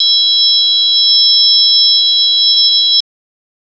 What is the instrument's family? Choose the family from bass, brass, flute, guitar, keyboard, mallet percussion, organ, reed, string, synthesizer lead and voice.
organ